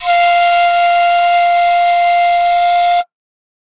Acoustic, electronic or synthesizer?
acoustic